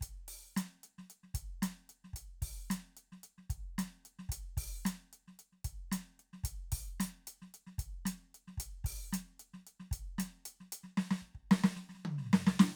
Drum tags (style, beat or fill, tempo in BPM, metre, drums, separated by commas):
funk, beat, 112 BPM, 4/4, closed hi-hat, open hi-hat, hi-hat pedal, snare, high tom, kick